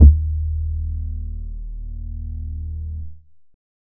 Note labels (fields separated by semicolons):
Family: bass; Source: synthesizer; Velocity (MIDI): 25; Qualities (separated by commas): distorted